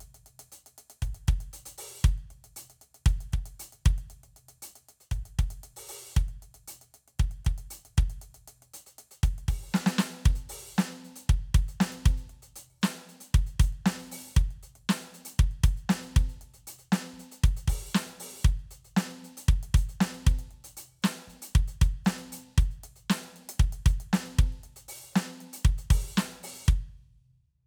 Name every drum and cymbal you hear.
closed hi-hat, open hi-hat, hi-hat pedal, snare and kick